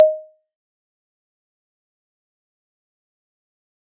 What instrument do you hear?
acoustic mallet percussion instrument